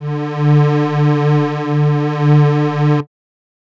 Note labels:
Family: reed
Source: acoustic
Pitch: D3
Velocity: 50

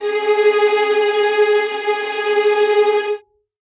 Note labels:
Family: string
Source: acoustic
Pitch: G#4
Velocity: 75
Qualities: bright, non-linear envelope, reverb

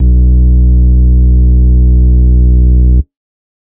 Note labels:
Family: organ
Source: electronic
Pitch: B1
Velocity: 127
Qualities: distorted

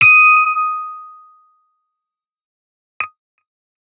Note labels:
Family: guitar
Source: electronic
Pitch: D#6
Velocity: 50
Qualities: distorted, fast decay

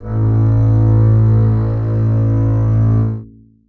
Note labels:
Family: string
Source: acoustic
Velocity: 50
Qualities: long release, reverb

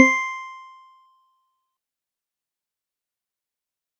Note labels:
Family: mallet percussion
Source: acoustic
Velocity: 75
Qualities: fast decay, percussive

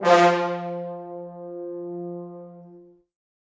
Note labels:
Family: brass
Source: acoustic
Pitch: F3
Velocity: 127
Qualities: bright, reverb

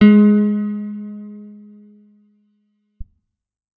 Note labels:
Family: guitar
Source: electronic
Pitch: G#3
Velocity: 50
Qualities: reverb

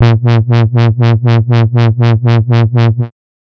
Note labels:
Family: bass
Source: synthesizer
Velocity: 25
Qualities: bright, distorted, tempo-synced

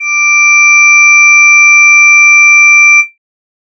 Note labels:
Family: voice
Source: synthesizer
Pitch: D6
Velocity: 50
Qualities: bright

